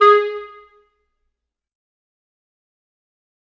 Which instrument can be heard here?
acoustic reed instrument